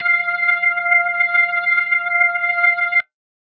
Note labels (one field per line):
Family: organ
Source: electronic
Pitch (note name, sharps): F5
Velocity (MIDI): 50